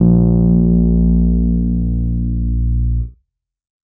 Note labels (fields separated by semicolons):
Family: keyboard; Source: electronic; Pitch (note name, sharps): A#1; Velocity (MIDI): 100; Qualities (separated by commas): distorted